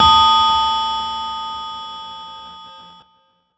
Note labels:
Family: keyboard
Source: electronic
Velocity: 50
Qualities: bright, distorted

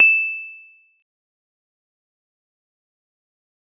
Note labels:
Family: guitar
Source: synthesizer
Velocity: 75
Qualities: dark, fast decay, percussive

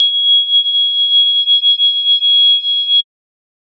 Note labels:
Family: mallet percussion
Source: synthesizer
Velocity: 127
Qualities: bright, multiphonic, non-linear envelope

